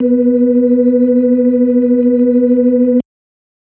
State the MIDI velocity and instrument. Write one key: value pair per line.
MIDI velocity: 75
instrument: electronic organ